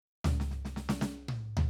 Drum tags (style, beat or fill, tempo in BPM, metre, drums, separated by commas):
country, fill, 114 BPM, 4/4, snare, high tom, floor tom